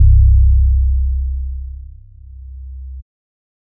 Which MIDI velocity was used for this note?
25